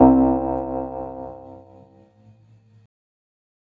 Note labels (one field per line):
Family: organ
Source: electronic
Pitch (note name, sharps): C2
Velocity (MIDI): 75